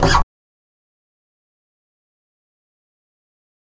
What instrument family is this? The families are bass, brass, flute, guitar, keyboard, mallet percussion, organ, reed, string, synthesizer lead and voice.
bass